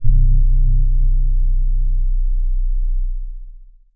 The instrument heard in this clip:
electronic keyboard